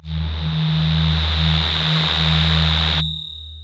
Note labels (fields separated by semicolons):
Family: voice; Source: synthesizer; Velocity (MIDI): 50; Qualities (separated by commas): distorted, long release